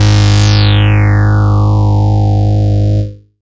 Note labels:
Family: bass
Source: synthesizer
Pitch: G#1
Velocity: 100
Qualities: bright, distorted, non-linear envelope

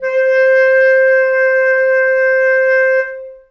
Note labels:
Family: reed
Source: acoustic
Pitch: C5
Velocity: 75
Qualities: reverb

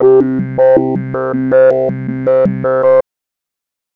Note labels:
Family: bass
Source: synthesizer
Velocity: 75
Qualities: tempo-synced

